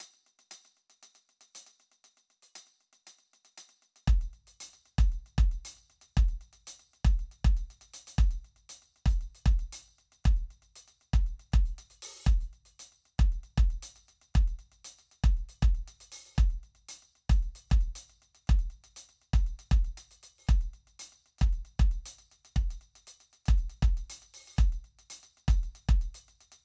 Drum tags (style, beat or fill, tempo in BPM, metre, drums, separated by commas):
funk, beat, 117 BPM, 4/4, closed hi-hat, hi-hat pedal, percussion, kick